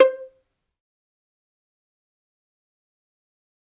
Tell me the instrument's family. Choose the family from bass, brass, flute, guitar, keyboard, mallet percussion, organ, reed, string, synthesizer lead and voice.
string